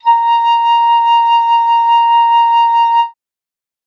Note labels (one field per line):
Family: flute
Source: acoustic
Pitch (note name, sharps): A#5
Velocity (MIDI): 25